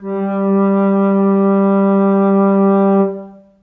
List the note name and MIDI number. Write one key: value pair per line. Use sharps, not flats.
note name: G3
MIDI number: 55